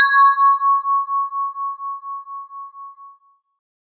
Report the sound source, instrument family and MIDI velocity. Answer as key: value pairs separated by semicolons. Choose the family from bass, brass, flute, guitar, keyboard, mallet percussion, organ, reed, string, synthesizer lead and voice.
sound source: synthesizer; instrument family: guitar; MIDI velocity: 100